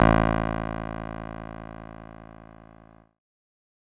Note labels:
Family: keyboard; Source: electronic; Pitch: A1; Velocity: 50; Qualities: distorted

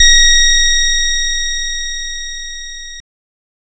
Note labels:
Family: guitar; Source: synthesizer; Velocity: 75; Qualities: bright, distorted

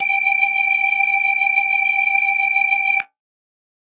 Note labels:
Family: organ; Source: electronic; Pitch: G5; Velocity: 25

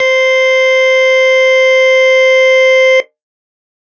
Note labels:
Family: organ; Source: electronic; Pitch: C5; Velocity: 127

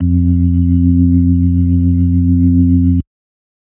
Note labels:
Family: organ; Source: electronic; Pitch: F2; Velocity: 127; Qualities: dark

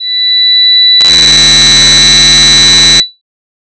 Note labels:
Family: voice; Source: synthesizer; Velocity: 25; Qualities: bright

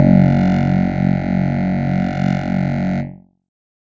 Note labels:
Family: keyboard; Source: electronic; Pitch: F#1; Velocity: 127; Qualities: bright, distorted, multiphonic

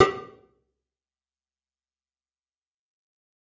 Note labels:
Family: guitar; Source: electronic; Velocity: 25; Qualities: fast decay, percussive, reverb

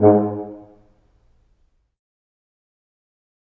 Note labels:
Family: brass; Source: acoustic; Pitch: G#2; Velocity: 25; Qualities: dark, fast decay, percussive, reverb

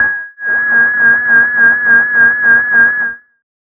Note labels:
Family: bass; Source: synthesizer; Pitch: G#6; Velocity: 25; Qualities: tempo-synced

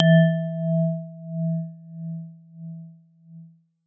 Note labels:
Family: mallet percussion; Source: acoustic; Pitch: E3; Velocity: 127; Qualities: non-linear envelope

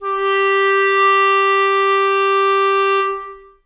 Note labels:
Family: reed; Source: acoustic; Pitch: G4; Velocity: 75; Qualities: long release, reverb

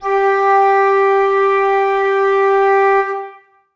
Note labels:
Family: flute; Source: acoustic; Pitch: G4; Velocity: 127; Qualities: reverb

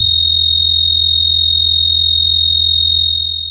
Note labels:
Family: bass; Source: synthesizer; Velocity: 50; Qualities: long release

